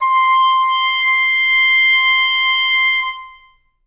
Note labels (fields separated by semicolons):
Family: reed; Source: acoustic; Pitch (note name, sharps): C6; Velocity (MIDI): 127; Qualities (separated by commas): reverb